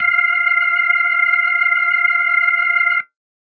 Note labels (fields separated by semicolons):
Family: organ; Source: electronic; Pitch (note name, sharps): F5; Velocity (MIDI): 100; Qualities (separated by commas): reverb